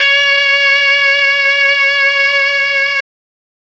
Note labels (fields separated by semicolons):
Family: reed; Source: electronic; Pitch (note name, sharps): C#5; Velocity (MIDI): 127; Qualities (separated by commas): bright, reverb